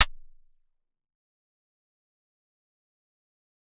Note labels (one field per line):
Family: mallet percussion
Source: acoustic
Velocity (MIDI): 50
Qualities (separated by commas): fast decay, percussive